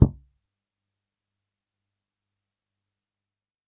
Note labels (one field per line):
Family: bass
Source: electronic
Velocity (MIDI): 25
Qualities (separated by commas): fast decay, percussive